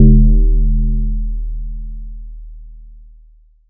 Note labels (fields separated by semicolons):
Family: mallet percussion; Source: electronic; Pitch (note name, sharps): D#1; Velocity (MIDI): 75; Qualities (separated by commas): multiphonic